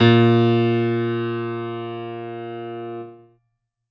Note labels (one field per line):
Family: keyboard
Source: acoustic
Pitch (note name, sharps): A#2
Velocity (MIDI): 100